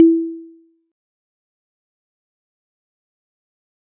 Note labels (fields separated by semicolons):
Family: mallet percussion; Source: acoustic; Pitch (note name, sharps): E4; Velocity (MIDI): 25; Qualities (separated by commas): fast decay, percussive